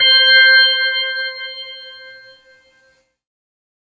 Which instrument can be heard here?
synthesizer keyboard